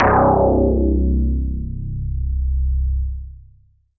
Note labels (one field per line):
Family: synthesizer lead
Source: synthesizer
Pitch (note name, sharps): C1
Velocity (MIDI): 75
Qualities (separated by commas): long release